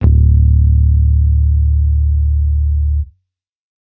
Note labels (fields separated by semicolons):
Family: bass; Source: electronic; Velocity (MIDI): 100